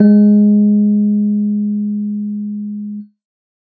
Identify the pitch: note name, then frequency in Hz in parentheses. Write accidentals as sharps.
G#3 (207.7 Hz)